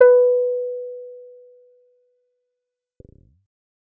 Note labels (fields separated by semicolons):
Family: bass; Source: synthesizer; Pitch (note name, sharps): B4; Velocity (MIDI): 25; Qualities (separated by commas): fast decay